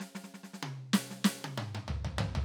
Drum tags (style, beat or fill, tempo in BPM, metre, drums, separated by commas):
soul, fill, 98 BPM, 4/4, snare, high tom, mid tom, floor tom